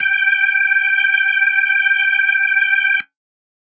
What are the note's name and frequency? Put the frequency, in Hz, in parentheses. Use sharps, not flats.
G5 (784 Hz)